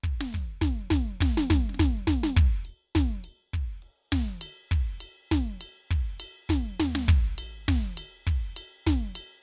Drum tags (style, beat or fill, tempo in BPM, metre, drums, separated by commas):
rock, beat, 102 BPM, 4/4, crash, ride, ride bell, open hi-hat, hi-hat pedal, snare, floor tom, kick